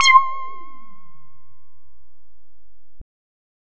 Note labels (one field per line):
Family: bass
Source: synthesizer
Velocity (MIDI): 75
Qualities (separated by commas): distorted